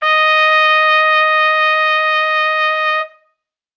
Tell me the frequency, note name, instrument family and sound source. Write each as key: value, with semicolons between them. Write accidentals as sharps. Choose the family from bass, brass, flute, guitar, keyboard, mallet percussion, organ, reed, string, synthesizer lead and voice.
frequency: 622.3 Hz; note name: D#5; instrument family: brass; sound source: acoustic